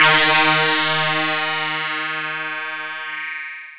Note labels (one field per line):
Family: mallet percussion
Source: electronic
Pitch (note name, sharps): D#3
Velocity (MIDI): 127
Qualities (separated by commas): bright, distorted, long release, non-linear envelope